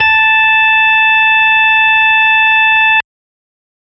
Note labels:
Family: organ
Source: electronic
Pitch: A5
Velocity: 50

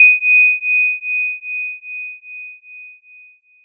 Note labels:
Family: mallet percussion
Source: electronic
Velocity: 127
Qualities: bright, multiphonic

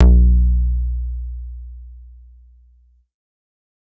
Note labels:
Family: bass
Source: synthesizer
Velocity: 50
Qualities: distorted

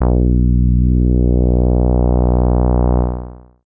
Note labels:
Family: bass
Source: synthesizer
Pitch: B1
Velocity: 25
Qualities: distorted, long release

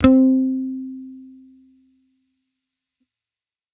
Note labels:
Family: bass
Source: electronic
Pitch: C4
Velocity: 127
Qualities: distorted, fast decay

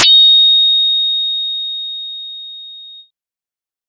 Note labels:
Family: bass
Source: synthesizer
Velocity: 127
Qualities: bright

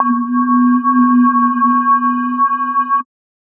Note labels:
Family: mallet percussion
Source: electronic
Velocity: 25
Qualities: multiphonic, non-linear envelope

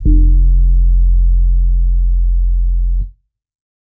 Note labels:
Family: keyboard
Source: electronic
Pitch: F1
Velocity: 25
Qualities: dark

